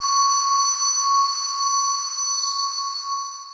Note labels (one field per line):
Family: mallet percussion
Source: electronic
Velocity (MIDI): 25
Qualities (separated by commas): bright, long release, non-linear envelope